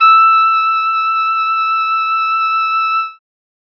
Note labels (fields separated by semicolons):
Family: reed; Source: acoustic; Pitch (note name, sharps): E6; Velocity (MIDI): 127